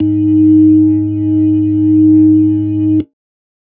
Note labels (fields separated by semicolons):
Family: keyboard; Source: electronic; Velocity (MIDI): 75